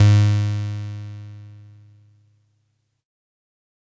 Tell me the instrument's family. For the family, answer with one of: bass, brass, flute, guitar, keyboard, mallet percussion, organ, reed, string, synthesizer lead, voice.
keyboard